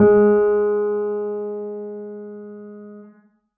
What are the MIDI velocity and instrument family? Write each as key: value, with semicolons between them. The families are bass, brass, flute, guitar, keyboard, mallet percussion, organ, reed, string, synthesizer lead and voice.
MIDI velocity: 50; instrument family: keyboard